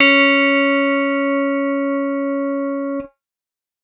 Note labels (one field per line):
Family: guitar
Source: electronic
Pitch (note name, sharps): C#4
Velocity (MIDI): 100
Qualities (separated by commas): reverb